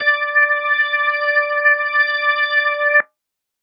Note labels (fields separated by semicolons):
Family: organ; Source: electronic; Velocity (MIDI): 127